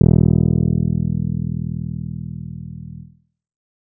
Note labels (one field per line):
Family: bass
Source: synthesizer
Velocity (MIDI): 127